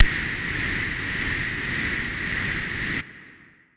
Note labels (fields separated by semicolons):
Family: flute; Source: acoustic; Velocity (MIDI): 127; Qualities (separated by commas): distorted